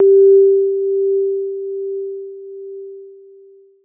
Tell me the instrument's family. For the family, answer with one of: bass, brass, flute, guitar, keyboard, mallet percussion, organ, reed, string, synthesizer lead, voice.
keyboard